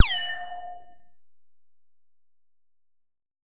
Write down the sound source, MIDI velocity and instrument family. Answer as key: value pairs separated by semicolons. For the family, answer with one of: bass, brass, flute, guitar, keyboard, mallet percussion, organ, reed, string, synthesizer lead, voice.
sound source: synthesizer; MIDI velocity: 100; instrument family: bass